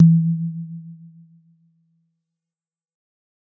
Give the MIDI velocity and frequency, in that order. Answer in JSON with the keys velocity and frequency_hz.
{"velocity": 100, "frequency_hz": 164.8}